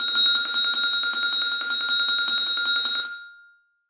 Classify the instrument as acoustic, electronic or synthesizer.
acoustic